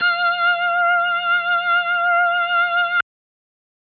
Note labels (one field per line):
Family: organ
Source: electronic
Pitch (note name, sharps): F5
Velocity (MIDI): 50